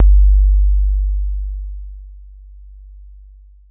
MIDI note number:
31